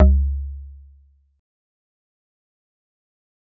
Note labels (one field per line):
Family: mallet percussion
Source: acoustic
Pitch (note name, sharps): C#2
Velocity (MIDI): 50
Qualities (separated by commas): fast decay